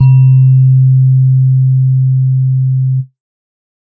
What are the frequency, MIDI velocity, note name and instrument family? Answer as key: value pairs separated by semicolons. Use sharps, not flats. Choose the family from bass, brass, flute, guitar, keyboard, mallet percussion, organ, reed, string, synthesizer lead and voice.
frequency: 130.8 Hz; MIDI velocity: 50; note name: C3; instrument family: keyboard